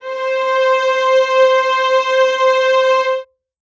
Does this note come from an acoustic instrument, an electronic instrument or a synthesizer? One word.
acoustic